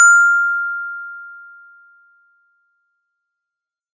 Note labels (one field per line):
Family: mallet percussion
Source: acoustic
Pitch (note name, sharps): F6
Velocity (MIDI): 127